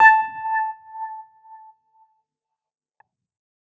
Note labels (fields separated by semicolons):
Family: keyboard; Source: electronic; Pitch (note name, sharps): A5; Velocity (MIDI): 75; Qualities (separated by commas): fast decay